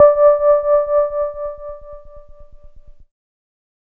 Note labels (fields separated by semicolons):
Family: keyboard; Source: electronic; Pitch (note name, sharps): D5; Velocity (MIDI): 50